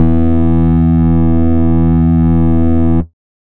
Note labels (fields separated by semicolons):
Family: bass; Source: synthesizer; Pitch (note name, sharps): E2; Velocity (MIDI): 100; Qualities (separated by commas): distorted, multiphonic, tempo-synced